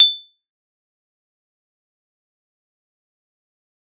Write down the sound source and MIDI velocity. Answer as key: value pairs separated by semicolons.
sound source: acoustic; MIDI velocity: 50